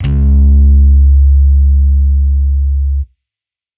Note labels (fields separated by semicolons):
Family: bass; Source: electronic; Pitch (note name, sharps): C#2; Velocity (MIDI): 127; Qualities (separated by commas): distorted